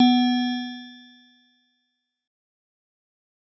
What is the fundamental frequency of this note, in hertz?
246.9 Hz